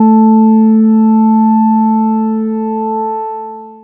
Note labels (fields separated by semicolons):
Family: bass; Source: synthesizer; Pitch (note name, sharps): A3; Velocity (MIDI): 75; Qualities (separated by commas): long release